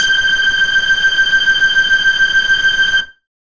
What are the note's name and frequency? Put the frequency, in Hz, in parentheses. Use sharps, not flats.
G6 (1568 Hz)